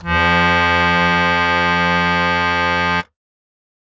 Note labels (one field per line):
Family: keyboard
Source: acoustic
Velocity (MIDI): 127